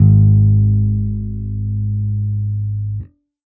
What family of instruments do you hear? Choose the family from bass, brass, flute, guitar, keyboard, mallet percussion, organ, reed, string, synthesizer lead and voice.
bass